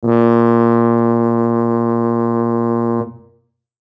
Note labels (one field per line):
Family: brass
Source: acoustic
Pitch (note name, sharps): A#2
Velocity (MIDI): 127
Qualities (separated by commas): dark